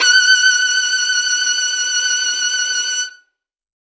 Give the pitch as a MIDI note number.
90